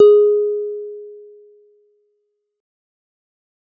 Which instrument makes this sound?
synthesizer guitar